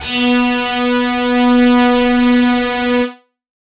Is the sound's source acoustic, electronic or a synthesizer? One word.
electronic